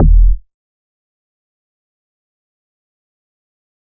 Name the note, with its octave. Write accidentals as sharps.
E1